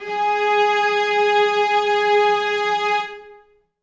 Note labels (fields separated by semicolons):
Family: string; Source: acoustic; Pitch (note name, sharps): G#4; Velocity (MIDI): 75; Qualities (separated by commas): reverb